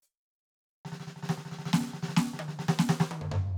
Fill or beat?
fill